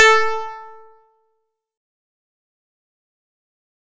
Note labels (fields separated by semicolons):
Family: guitar; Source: acoustic; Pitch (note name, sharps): A4; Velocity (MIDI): 75; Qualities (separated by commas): distorted, fast decay